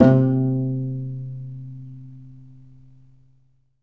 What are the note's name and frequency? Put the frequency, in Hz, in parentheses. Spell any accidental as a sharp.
C3 (130.8 Hz)